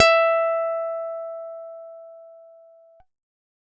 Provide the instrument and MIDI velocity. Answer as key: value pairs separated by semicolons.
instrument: acoustic guitar; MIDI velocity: 127